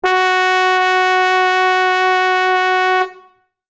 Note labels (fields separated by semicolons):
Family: brass; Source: acoustic; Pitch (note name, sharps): F#4; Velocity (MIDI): 127; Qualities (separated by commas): bright